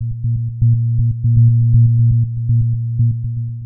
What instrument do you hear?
synthesizer lead